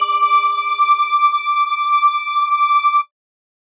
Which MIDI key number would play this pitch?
86